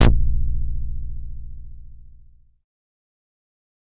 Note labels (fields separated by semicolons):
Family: bass; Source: synthesizer; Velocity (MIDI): 75; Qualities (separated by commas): distorted